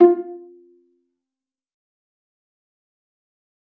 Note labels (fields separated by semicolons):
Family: string; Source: acoustic; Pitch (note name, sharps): F4; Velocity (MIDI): 100; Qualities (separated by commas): fast decay, percussive, reverb